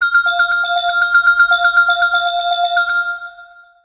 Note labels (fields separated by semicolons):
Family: mallet percussion; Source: synthesizer; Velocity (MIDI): 75; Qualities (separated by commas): long release, multiphonic, tempo-synced